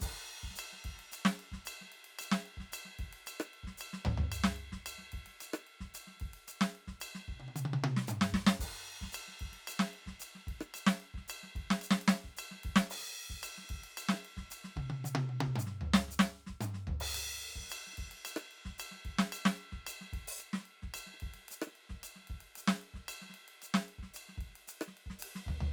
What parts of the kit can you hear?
crash, ride, ride bell, open hi-hat, hi-hat pedal, snare, cross-stick, high tom, mid tom, floor tom and kick